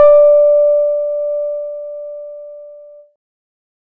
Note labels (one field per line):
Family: keyboard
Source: electronic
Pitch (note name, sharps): D5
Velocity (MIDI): 50